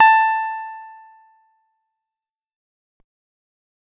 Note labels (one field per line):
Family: guitar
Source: acoustic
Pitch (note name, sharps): A5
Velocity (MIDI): 75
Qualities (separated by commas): fast decay